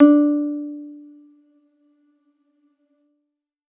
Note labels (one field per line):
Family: keyboard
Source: electronic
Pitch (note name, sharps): D4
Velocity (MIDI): 127